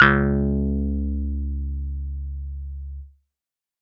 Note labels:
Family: keyboard; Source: electronic; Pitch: C#2; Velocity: 50; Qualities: distorted

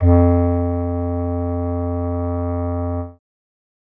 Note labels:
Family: reed; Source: acoustic; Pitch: F2; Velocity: 50; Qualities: dark

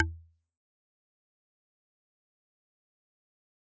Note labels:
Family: mallet percussion; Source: acoustic; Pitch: E2; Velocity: 127; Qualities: fast decay, percussive

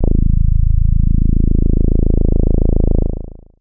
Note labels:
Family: bass; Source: synthesizer; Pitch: A0; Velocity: 100; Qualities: distorted, long release

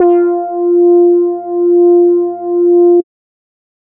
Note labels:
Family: bass; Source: synthesizer; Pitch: F4; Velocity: 127

